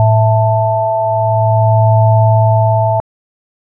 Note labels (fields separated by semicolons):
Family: organ; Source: electronic; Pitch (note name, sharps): A2; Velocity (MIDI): 50